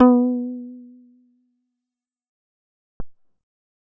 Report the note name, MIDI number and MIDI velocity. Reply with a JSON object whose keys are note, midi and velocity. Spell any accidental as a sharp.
{"note": "B3", "midi": 59, "velocity": 50}